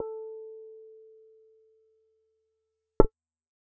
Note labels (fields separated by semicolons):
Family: bass; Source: synthesizer; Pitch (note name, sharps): A4; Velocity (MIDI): 25; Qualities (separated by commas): dark, reverb